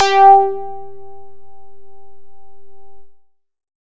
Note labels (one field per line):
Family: bass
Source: synthesizer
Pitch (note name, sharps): G4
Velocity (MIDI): 50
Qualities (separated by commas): distorted